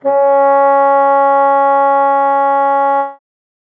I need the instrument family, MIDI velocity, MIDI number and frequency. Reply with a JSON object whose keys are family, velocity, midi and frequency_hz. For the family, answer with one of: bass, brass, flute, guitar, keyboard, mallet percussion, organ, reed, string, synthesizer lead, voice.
{"family": "reed", "velocity": 25, "midi": 61, "frequency_hz": 277.2}